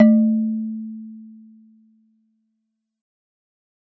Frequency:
220 Hz